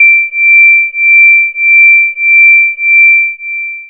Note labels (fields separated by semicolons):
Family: bass; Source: synthesizer; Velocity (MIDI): 100; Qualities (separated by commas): long release